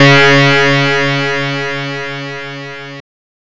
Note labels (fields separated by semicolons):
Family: guitar; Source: synthesizer; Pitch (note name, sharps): C#3; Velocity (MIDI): 50; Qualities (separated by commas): bright, distorted